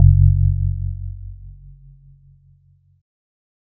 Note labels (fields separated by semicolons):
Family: keyboard; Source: electronic; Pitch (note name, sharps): F#1; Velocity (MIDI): 100; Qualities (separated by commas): dark